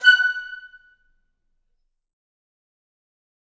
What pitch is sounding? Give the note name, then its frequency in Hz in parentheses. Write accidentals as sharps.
F#6 (1480 Hz)